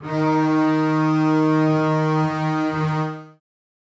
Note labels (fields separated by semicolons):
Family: string; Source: acoustic; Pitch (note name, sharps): D#3; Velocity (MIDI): 100; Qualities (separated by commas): reverb